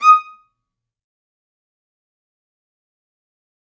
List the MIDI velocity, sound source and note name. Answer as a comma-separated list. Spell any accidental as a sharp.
127, acoustic, D#6